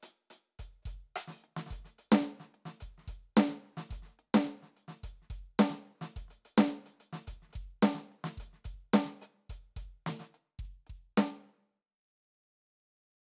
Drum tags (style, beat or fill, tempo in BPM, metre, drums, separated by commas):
ijexá, beat, 108 BPM, 4/4, closed hi-hat, open hi-hat, hi-hat pedal, snare, cross-stick, kick